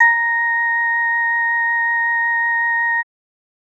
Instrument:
electronic organ